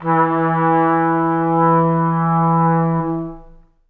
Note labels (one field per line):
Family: brass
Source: acoustic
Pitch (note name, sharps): E3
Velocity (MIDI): 25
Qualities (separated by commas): long release, reverb